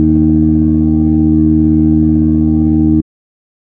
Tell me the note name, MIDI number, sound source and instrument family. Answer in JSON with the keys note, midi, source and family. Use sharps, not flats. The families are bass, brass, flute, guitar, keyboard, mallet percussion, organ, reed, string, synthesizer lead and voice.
{"note": "D#2", "midi": 39, "source": "electronic", "family": "organ"}